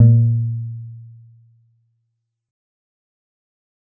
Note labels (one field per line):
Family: guitar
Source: synthesizer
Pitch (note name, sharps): A#2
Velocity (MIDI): 25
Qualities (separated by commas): dark, fast decay